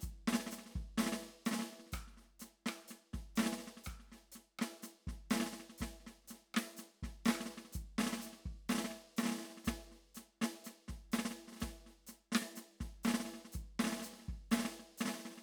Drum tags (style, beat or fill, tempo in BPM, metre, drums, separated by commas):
New Orleans second line, beat, 124 BPM, 4/4, hi-hat pedal, snare, cross-stick, kick